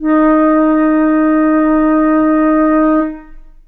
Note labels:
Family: flute; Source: acoustic; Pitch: D#4; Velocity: 25; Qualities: long release, reverb

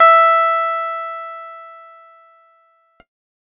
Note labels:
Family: keyboard; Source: electronic; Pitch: E5; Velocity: 127; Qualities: bright

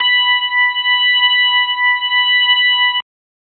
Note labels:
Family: organ; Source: electronic; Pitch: B5; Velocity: 25

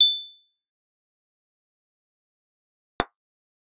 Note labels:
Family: guitar; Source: electronic; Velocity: 100; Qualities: bright, fast decay, percussive

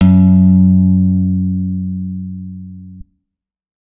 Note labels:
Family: guitar; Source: electronic; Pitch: F#2; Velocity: 127; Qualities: reverb

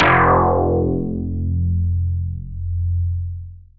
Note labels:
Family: synthesizer lead; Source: synthesizer; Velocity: 100; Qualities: long release

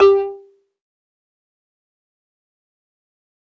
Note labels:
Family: mallet percussion; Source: acoustic; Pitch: G4; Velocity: 25; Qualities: fast decay, percussive, reverb

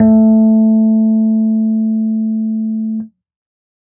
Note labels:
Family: keyboard; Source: electronic; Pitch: A3; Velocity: 75

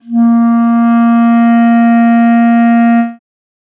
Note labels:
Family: reed; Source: acoustic; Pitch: A#3; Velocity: 100; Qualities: dark

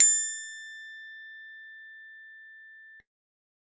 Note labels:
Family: keyboard; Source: electronic; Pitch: A6; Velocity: 75

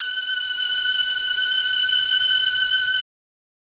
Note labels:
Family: string; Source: electronic; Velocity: 127; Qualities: reverb

